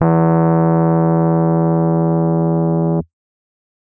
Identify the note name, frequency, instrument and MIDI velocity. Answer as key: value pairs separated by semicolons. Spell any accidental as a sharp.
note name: E2; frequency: 82.41 Hz; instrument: electronic keyboard; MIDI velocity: 127